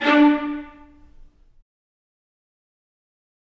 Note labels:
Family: string; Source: acoustic; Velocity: 100; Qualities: fast decay, reverb

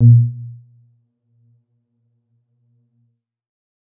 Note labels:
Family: keyboard; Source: electronic; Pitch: A#2; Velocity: 50; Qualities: dark, percussive, reverb

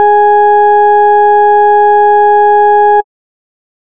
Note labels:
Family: bass; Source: synthesizer; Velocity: 50; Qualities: distorted

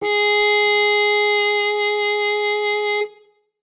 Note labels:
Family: brass; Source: acoustic; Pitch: G#4; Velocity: 127; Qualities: bright

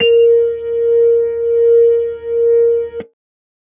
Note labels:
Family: organ; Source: electronic; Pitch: A#4; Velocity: 75

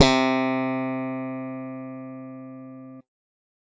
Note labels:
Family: bass; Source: electronic; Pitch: C3; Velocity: 127

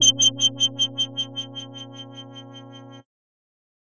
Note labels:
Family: bass; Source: synthesizer; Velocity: 100; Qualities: bright, distorted

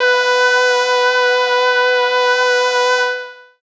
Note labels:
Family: voice; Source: synthesizer; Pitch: B4; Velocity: 127; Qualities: long release

